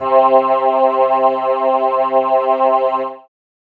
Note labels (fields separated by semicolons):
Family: keyboard; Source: synthesizer; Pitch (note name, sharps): C3; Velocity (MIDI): 75